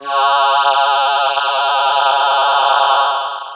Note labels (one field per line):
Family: voice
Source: synthesizer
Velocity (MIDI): 127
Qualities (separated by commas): bright, distorted, long release